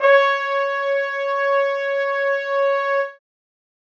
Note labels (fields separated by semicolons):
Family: brass; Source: acoustic; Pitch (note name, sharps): C#5; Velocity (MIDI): 75; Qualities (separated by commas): reverb